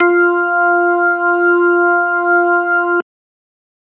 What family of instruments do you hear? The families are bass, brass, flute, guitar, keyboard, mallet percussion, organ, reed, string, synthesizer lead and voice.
organ